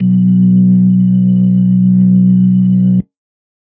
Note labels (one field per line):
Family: organ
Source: electronic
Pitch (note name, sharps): B1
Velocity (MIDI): 127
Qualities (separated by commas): distorted